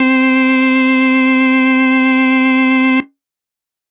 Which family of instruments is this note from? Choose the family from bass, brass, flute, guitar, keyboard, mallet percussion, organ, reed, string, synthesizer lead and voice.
organ